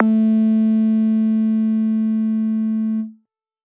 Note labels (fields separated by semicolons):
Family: bass; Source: synthesizer; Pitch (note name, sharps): A3; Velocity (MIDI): 50; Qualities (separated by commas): distorted